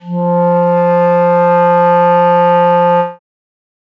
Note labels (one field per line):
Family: reed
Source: acoustic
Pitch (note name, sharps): F3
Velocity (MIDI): 100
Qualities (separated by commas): dark